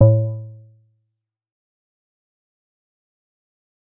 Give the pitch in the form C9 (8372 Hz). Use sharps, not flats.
A2 (110 Hz)